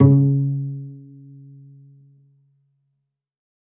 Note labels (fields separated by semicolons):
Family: string; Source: acoustic; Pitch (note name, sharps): C#3; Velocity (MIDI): 100; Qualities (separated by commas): dark, reverb